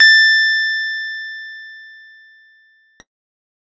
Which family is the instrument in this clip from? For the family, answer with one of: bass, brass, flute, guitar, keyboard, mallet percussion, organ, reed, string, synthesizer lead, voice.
keyboard